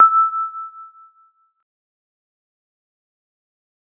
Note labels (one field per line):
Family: keyboard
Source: electronic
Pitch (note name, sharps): E6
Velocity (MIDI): 50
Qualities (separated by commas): fast decay